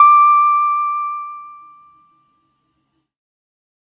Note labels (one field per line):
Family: keyboard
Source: electronic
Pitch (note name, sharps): D6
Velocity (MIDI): 127